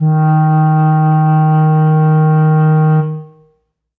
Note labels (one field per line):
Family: reed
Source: acoustic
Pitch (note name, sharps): D#3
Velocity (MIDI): 50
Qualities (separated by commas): dark, reverb